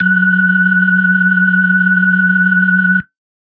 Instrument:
electronic organ